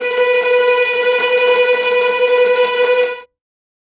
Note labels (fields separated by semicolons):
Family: string; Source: acoustic; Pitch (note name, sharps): B4; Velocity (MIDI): 127; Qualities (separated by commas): bright, non-linear envelope, reverb